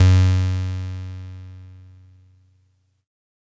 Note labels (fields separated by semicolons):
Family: keyboard; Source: electronic; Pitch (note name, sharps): F#2; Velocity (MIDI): 50; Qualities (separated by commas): bright, distorted